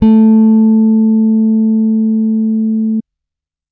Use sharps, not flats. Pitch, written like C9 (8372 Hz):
A3 (220 Hz)